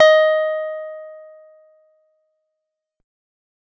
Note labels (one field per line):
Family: guitar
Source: acoustic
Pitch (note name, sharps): D#5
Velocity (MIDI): 127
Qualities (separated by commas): fast decay